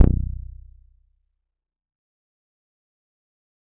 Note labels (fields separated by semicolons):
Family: bass; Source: synthesizer; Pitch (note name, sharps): B0; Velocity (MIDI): 50; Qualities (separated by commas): dark, distorted, fast decay, percussive